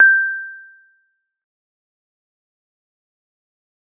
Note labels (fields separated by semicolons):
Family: mallet percussion; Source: acoustic; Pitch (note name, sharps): G6; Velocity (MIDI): 75; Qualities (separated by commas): fast decay, percussive